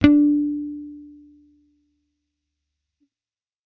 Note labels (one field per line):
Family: bass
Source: electronic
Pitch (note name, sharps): D4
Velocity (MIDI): 127